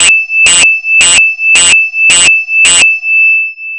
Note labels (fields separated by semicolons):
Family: bass; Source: synthesizer; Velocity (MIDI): 100; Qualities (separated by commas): long release